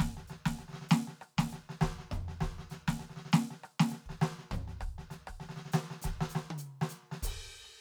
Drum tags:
New Orleans second line
beat
99 BPM
4/4
crash, open hi-hat, hi-hat pedal, snare, cross-stick, high tom, floor tom, kick

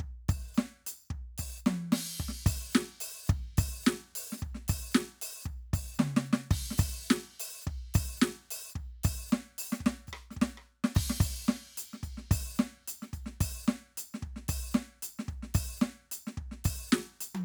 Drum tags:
swing
beat
110 BPM
4/4
crash, percussion, snare, high tom, mid tom, kick

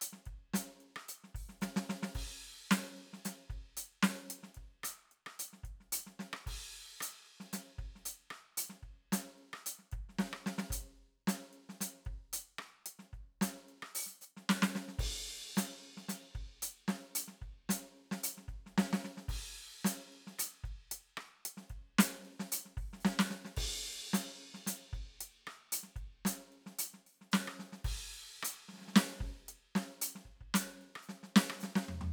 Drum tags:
funk
beat
112 BPM
4/4
crash, ride, closed hi-hat, open hi-hat, hi-hat pedal, snare, cross-stick, floor tom, kick

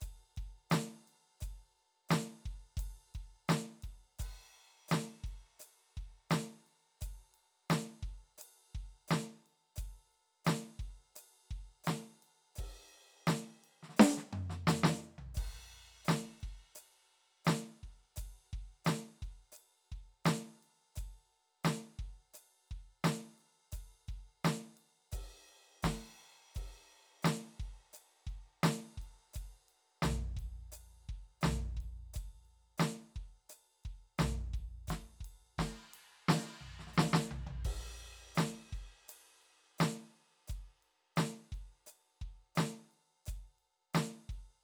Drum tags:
rock
beat
86 BPM
4/4
crash, ride, hi-hat pedal, snare, mid tom, floor tom, kick

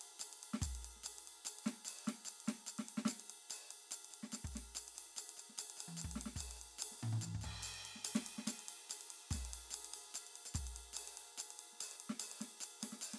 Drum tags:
fast jazz
beat
290 BPM
4/4
ride, percussion, snare, high tom, floor tom, kick

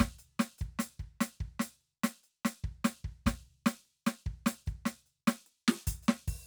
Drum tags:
Motown
beat
148 BPM
4/4
closed hi-hat, open hi-hat, hi-hat pedal, snare, kick

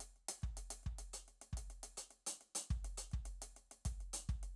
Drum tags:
Afro-Cuban
beat
105 BPM
4/4
closed hi-hat, kick

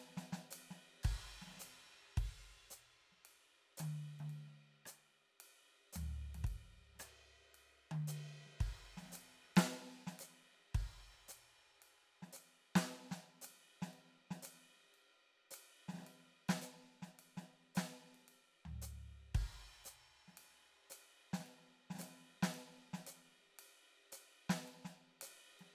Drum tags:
jazz
beat
112 BPM
4/4
crash, ride, hi-hat pedal, snare, cross-stick, high tom, floor tom, kick

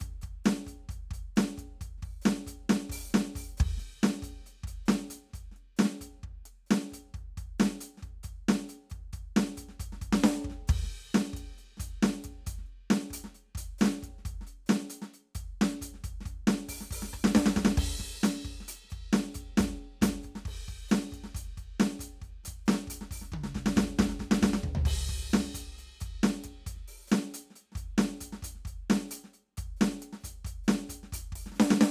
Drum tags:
rock
beat
135 BPM
4/4
crash, closed hi-hat, open hi-hat, hi-hat pedal, snare, cross-stick, high tom, floor tom, kick

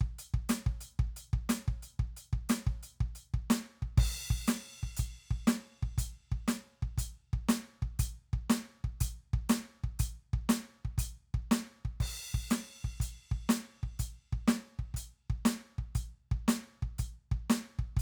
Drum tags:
rock
beat
120 BPM
4/4
crash, closed hi-hat, snare, kick

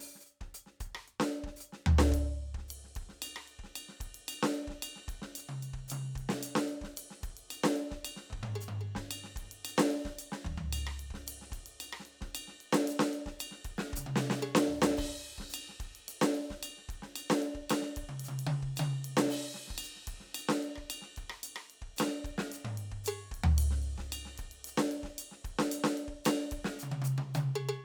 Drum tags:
songo
beat
112 BPM
4/4
crash, ride, ride bell, closed hi-hat, open hi-hat, hi-hat pedal, percussion, snare, cross-stick, high tom, mid tom, floor tom, kick

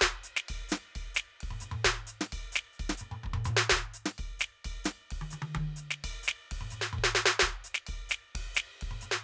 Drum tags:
Dominican merengue
beat
130 BPM
4/4
ride, ride bell, hi-hat pedal, snare, high tom, mid tom, kick

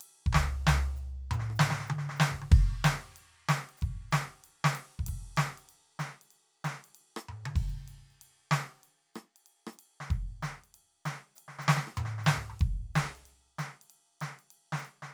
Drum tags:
rock
beat
95 BPM
4/4
crash, ride, hi-hat pedal, snare, cross-stick, high tom, mid tom, floor tom, kick

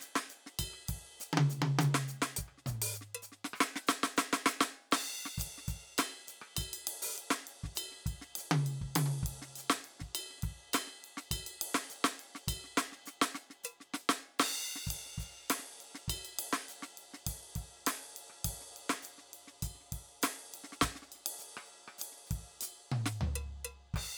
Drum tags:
Brazilian
beat
101 BPM
4/4
crash, ride, ride bell, closed hi-hat, open hi-hat, hi-hat pedal, percussion, snare, cross-stick, high tom, mid tom, floor tom, kick

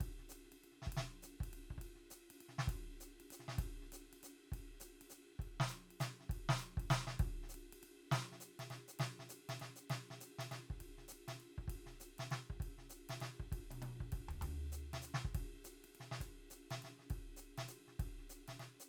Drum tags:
jazz
beat
200 BPM
3/4
ride, hi-hat pedal, snare, high tom, floor tom, kick

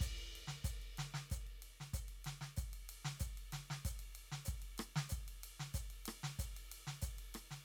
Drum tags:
Afrobeat
beat
94 BPM
4/4
ride, hi-hat pedal, snare, cross-stick, kick

